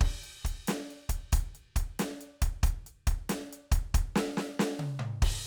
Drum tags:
rock
beat
92 BPM
4/4
crash, closed hi-hat, open hi-hat, hi-hat pedal, snare, high tom, mid tom, kick

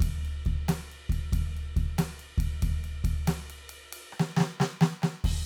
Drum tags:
rock
beat
92 BPM
4/4
crash, ride, snare, cross-stick, kick

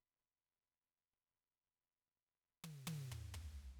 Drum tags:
indie rock
fill
63 BPM
4/4
mid tom, floor tom

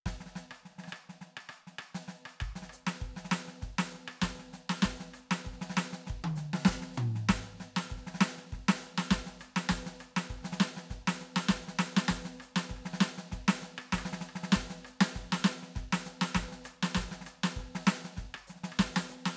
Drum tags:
New Orleans second line
beat
99 BPM
4/4
hi-hat pedal, snare, cross-stick, high tom, mid tom, kick

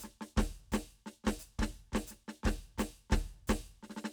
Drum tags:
march
beat
176 BPM
4/4
hi-hat pedal, snare, kick

